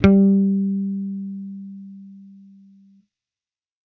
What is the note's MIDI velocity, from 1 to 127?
100